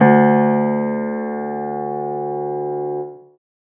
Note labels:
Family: keyboard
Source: acoustic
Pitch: D2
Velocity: 127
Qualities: reverb

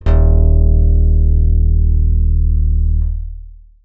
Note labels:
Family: bass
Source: synthesizer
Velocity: 100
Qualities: dark, long release

